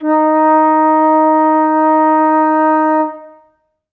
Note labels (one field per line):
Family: flute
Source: acoustic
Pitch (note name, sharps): D#4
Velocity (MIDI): 100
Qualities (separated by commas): reverb